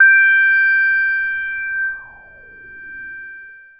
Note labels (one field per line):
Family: synthesizer lead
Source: synthesizer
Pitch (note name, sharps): G6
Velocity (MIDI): 75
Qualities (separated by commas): long release